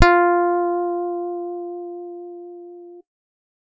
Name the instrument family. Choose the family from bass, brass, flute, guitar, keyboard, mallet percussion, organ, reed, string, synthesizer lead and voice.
guitar